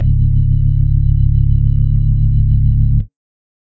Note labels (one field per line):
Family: organ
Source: electronic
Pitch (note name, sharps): C#1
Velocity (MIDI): 50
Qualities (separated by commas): dark, reverb